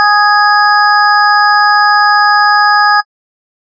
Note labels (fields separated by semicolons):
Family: organ; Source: electronic; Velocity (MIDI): 127